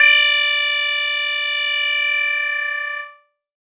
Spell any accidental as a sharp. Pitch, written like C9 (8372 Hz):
D5 (587.3 Hz)